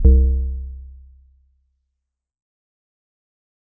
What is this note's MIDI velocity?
75